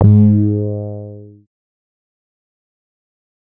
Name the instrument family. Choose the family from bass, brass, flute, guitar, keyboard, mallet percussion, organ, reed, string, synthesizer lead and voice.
bass